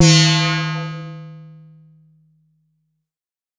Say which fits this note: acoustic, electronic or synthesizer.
synthesizer